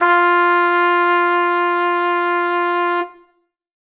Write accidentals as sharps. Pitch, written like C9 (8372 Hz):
F4 (349.2 Hz)